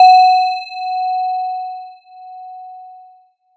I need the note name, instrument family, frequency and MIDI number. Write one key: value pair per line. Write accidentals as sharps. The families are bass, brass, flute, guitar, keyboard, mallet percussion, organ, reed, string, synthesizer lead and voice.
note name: F#5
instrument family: mallet percussion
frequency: 740 Hz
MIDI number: 78